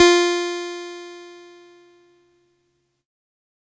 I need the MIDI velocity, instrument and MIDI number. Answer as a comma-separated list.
50, electronic keyboard, 65